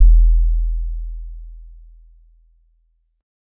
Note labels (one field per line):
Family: mallet percussion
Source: acoustic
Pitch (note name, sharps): E1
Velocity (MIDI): 25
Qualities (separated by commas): dark, non-linear envelope